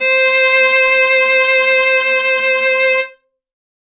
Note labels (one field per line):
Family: string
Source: acoustic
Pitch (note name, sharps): C5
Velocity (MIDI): 100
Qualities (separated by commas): reverb